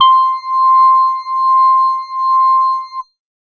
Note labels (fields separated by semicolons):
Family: organ; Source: electronic; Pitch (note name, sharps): C6; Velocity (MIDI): 50